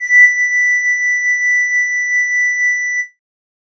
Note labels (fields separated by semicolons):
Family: flute; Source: synthesizer; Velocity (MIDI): 75; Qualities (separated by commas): distorted